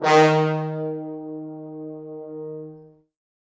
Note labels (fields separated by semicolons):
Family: brass; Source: acoustic; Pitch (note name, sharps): D#3; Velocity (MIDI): 25; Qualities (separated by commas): bright, reverb